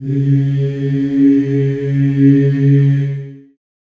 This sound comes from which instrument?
acoustic voice